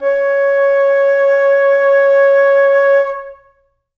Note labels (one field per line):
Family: flute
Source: acoustic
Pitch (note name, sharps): C#5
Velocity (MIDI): 127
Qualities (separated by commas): reverb